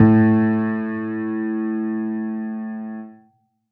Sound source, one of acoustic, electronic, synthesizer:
acoustic